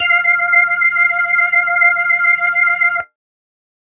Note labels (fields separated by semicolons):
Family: organ; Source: electronic; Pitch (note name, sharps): F5; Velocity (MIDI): 75